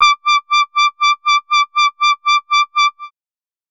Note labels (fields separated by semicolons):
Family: bass; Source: synthesizer; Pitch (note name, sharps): D6; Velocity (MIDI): 75; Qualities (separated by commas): tempo-synced